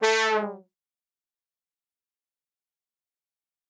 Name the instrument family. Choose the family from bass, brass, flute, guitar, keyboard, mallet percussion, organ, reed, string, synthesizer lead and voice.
brass